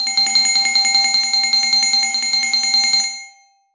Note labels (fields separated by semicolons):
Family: mallet percussion; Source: acoustic; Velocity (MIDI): 75; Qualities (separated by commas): reverb